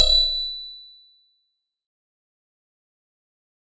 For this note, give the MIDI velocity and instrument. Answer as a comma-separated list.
100, acoustic guitar